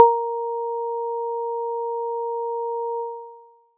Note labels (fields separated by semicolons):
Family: mallet percussion; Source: acoustic; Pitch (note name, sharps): A#4; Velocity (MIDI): 25